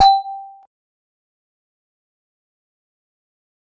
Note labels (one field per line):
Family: mallet percussion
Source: acoustic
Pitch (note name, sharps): G5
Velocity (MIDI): 25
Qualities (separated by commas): fast decay, percussive